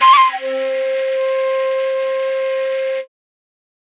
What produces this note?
acoustic flute